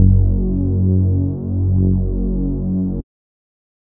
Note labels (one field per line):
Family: bass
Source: synthesizer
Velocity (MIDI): 100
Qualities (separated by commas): dark